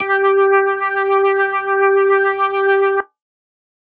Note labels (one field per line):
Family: organ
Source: electronic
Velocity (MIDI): 25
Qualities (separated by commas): distorted